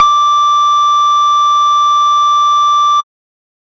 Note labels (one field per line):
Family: bass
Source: synthesizer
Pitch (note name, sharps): D6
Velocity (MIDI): 50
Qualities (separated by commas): distorted, tempo-synced